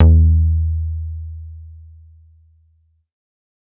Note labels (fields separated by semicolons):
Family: bass; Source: synthesizer; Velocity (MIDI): 25; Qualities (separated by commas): distorted